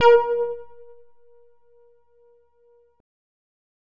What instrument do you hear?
synthesizer bass